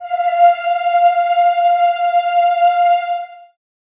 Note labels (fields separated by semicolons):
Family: voice; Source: acoustic; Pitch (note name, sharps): F5; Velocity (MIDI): 100; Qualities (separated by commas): long release, reverb